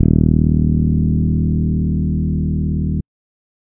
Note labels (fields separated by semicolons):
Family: bass; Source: electronic; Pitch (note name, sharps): D#1; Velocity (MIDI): 75